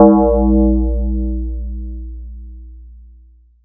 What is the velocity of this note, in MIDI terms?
127